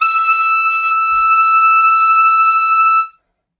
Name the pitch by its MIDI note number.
88